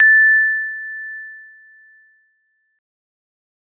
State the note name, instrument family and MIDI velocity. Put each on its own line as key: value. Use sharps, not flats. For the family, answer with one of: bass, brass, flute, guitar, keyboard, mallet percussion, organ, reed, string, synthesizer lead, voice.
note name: A6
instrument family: keyboard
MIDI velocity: 25